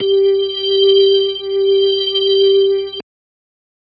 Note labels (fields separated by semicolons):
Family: organ; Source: electronic; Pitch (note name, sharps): G4; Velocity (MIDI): 127